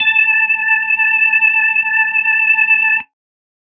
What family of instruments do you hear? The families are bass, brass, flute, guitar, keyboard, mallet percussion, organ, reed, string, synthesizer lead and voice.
organ